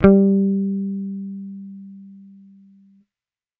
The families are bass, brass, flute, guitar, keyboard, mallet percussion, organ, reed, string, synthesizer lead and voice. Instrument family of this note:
bass